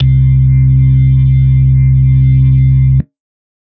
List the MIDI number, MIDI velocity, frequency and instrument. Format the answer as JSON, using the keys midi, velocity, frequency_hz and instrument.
{"midi": 36, "velocity": 75, "frequency_hz": 65.41, "instrument": "electronic organ"}